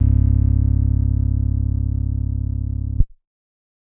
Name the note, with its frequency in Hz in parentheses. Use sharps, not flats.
C#1 (34.65 Hz)